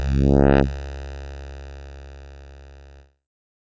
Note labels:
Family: keyboard; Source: synthesizer; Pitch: C#2; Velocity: 25; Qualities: bright, distorted

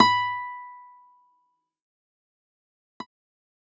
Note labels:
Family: guitar; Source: electronic; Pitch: B5; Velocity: 75; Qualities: fast decay

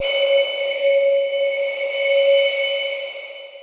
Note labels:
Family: mallet percussion; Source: electronic; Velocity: 25; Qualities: bright, long release, non-linear envelope

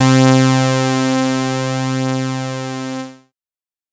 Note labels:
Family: bass; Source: synthesizer; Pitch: C3; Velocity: 50; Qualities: bright, distorted

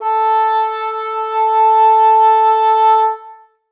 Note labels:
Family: reed; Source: acoustic; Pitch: A4; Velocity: 127; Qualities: reverb

